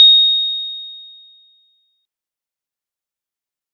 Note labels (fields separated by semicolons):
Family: keyboard; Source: electronic; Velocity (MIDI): 25; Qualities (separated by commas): bright, distorted, fast decay